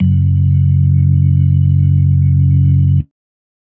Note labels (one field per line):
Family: organ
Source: electronic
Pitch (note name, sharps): F#1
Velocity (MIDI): 75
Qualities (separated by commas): dark